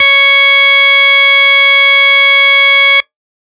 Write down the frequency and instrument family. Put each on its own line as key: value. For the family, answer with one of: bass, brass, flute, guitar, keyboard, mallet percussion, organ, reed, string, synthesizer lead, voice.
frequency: 554.4 Hz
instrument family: organ